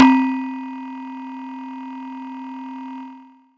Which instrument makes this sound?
acoustic mallet percussion instrument